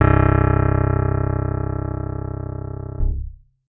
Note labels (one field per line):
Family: guitar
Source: electronic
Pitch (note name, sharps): C1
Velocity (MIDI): 75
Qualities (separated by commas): reverb